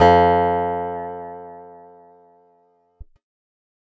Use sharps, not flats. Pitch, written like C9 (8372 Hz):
F2 (87.31 Hz)